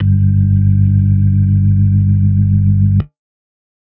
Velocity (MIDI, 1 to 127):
25